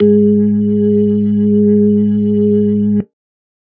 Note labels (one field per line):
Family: organ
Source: electronic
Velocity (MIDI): 127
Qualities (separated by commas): dark